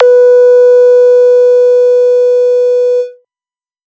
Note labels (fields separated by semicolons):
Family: bass; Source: synthesizer; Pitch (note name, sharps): B4; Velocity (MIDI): 75; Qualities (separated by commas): distorted